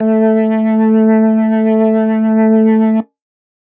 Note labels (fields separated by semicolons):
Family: organ; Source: electronic; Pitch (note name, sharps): A3; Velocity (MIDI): 25; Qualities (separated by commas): distorted